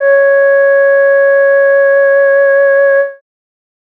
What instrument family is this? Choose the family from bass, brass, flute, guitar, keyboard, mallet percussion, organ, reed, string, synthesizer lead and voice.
voice